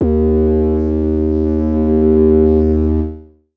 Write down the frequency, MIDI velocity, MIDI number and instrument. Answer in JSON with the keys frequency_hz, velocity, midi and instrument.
{"frequency_hz": 77.78, "velocity": 75, "midi": 39, "instrument": "synthesizer lead"}